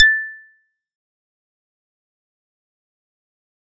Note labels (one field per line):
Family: mallet percussion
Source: acoustic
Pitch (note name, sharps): A6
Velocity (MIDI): 127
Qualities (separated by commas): fast decay, percussive